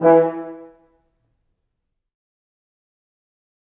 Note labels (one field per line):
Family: brass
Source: acoustic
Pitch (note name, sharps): E3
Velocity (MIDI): 75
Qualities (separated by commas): dark, fast decay, percussive, reverb